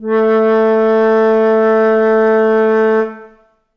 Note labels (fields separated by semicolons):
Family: flute; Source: acoustic; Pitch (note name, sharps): A3; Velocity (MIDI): 75; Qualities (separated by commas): reverb